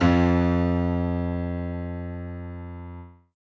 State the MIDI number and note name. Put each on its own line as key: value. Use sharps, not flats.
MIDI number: 41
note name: F2